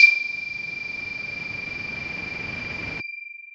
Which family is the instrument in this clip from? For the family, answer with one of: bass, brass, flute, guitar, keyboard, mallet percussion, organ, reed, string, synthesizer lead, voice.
voice